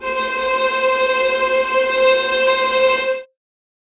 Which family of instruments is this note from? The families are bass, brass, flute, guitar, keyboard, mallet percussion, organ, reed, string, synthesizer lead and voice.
string